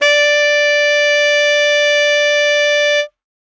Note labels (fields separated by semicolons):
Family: reed; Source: acoustic; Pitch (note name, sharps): D5; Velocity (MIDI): 50; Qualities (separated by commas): bright